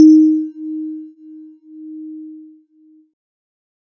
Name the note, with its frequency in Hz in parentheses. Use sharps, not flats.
D#4 (311.1 Hz)